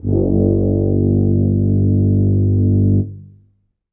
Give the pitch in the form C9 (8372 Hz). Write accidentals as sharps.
G1 (49 Hz)